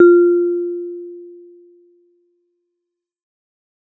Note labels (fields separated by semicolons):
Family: mallet percussion; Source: acoustic; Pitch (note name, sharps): F4; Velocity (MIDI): 75; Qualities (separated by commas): dark